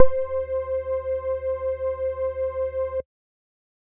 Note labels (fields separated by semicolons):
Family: bass; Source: synthesizer; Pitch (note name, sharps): C5; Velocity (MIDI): 50